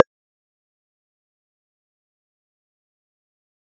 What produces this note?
electronic mallet percussion instrument